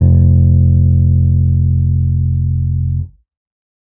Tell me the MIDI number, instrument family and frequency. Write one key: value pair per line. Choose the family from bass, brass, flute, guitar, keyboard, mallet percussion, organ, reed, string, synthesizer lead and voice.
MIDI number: 29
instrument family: keyboard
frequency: 43.65 Hz